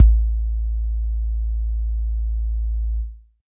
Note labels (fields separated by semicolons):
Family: keyboard; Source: electronic; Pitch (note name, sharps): A1; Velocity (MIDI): 100; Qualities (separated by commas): dark